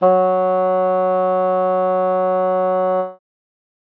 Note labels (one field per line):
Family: reed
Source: acoustic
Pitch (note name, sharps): F#3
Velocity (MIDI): 100